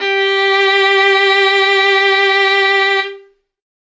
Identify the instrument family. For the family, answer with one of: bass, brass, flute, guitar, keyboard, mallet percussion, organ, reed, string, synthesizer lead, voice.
string